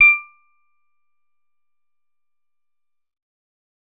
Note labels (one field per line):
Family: bass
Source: synthesizer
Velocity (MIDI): 127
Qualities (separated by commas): distorted, percussive